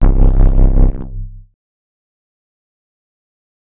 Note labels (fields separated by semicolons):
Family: bass; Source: synthesizer; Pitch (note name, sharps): C1; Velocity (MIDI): 100; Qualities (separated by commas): distorted, fast decay, multiphonic